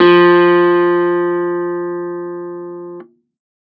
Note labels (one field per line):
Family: keyboard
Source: electronic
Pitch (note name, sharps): F3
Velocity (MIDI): 75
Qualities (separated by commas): distorted